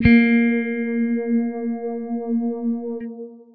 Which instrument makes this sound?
electronic guitar